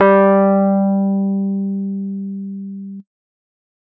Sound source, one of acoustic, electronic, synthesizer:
electronic